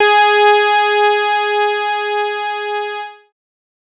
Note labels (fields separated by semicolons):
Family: bass; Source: synthesizer; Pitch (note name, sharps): G#4; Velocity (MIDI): 75; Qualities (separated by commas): bright, distorted